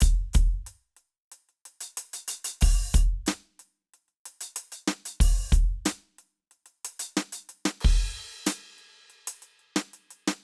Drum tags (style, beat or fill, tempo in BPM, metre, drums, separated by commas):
hip-hop, beat, 92 BPM, 4/4, crash, closed hi-hat, open hi-hat, hi-hat pedal, snare, kick